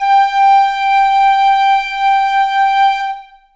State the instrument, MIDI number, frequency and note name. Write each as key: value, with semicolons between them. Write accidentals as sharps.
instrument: acoustic flute; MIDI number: 79; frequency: 784 Hz; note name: G5